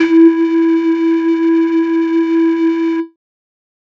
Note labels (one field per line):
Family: flute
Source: synthesizer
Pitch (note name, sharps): E4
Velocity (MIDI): 127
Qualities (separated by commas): distorted